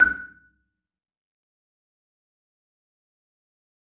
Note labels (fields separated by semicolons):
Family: mallet percussion; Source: acoustic; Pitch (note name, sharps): F#6; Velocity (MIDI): 100; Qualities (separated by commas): fast decay, percussive, reverb